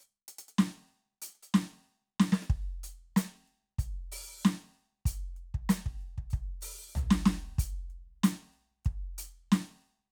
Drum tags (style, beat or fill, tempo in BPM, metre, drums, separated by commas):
funk, beat, 95 BPM, 4/4, closed hi-hat, open hi-hat, hi-hat pedal, snare, cross-stick, floor tom, kick